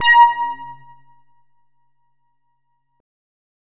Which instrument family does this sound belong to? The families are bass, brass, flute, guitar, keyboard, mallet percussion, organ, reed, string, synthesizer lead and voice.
bass